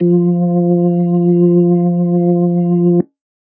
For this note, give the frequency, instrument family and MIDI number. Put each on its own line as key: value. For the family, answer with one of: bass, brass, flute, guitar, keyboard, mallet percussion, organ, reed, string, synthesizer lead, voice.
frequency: 174.6 Hz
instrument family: organ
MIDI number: 53